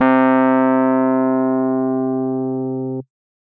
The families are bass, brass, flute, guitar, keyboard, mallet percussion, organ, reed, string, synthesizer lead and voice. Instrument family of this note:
keyboard